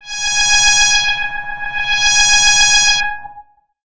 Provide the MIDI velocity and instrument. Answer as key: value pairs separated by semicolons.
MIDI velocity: 75; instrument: synthesizer bass